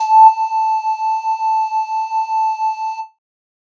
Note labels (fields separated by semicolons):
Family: flute; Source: synthesizer; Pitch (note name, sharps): A5; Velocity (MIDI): 50; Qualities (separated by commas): distorted